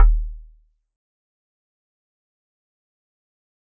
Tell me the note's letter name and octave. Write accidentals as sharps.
D#1